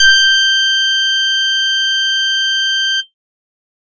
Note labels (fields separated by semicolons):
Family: bass; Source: synthesizer; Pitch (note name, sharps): G6; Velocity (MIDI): 75